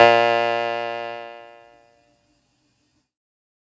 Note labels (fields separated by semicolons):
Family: keyboard; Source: electronic; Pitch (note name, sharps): A#2; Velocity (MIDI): 25; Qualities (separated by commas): bright, distorted